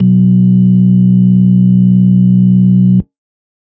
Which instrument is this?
electronic organ